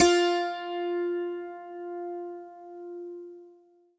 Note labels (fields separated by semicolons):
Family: guitar; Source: acoustic; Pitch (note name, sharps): F4; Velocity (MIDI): 75; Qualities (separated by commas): bright, reverb